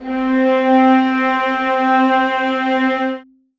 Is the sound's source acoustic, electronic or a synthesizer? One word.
acoustic